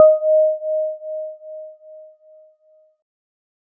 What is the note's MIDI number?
75